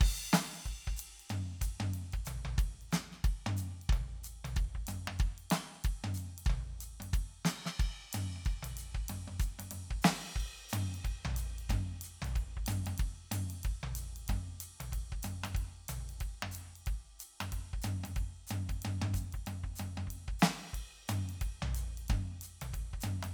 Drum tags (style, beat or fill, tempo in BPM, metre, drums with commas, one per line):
swing
beat
185 BPM
4/4
crash, ride, hi-hat pedal, snare, high tom, floor tom, kick